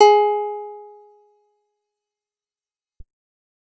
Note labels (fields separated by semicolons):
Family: guitar; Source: acoustic; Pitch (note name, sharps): G#4; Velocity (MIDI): 100; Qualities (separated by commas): fast decay